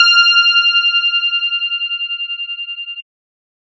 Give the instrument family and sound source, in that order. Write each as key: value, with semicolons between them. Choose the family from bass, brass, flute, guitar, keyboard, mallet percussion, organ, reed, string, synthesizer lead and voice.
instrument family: bass; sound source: synthesizer